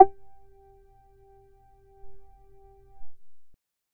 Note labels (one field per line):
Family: bass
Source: synthesizer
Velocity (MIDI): 25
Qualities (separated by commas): distorted, long release, percussive